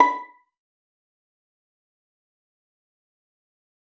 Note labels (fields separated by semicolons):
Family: string; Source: acoustic; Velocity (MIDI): 50; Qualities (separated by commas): fast decay, percussive, reverb